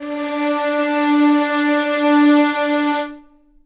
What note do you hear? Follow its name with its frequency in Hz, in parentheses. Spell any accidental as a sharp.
D4 (293.7 Hz)